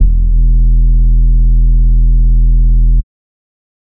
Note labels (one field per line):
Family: bass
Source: synthesizer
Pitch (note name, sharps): E1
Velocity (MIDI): 127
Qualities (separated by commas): dark, distorted, tempo-synced